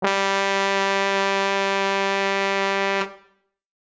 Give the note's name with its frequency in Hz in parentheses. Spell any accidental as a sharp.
G3 (196 Hz)